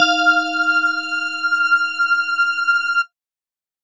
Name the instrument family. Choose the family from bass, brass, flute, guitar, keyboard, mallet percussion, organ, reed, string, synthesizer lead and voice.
mallet percussion